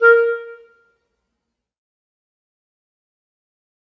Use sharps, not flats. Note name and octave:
A#4